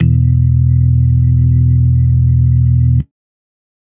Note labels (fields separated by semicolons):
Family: organ; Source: electronic; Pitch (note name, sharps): E1; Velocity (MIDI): 75; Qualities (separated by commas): dark